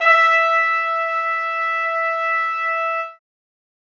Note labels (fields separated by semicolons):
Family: brass; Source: acoustic; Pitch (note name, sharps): E5; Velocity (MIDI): 75; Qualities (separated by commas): reverb